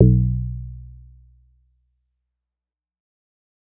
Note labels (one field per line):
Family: bass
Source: synthesizer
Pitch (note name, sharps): B1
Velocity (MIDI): 75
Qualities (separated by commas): dark, fast decay